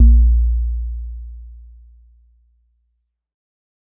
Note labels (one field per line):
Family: mallet percussion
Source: acoustic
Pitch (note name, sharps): A#1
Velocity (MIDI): 25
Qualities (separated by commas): dark